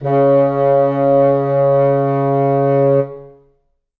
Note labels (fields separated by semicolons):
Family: reed; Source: acoustic; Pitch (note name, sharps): C#3; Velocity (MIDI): 50; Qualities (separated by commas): reverb